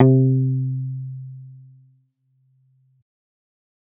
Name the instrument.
synthesizer bass